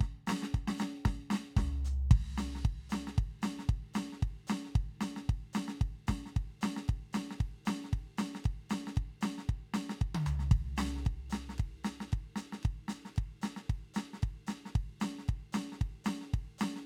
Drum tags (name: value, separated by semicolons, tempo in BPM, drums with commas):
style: country; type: beat; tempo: 114 BPM; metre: 4/4; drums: crash, ride, hi-hat pedal, snare, high tom, floor tom, kick